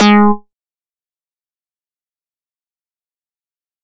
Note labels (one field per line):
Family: bass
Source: synthesizer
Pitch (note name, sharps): G#3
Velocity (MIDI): 100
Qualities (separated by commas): fast decay, percussive